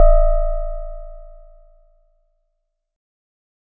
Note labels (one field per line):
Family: mallet percussion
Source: acoustic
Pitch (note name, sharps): A0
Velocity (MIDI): 50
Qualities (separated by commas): bright